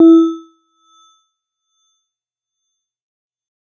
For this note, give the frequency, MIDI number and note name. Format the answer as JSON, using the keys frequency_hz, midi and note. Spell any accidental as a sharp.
{"frequency_hz": 329.6, "midi": 64, "note": "E4"}